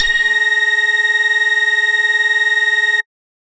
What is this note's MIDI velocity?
127